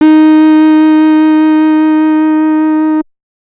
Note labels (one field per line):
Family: bass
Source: synthesizer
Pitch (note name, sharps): D#4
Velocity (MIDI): 25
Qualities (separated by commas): distorted